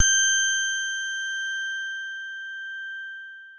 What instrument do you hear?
synthesizer guitar